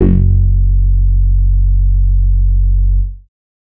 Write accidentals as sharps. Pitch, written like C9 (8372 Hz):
F#1 (46.25 Hz)